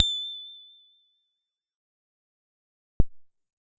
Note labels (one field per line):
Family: bass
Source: synthesizer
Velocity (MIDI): 50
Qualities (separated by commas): fast decay, percussive